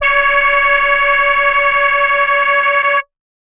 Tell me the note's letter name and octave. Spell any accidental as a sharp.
C#5